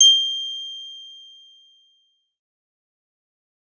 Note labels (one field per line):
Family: synthesizer lead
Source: synthesizer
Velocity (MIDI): 25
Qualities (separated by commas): bright, distorted, fast decay